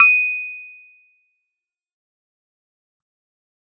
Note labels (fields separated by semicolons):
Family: keyboard; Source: electronic; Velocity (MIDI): 100; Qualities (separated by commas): bright, fast decay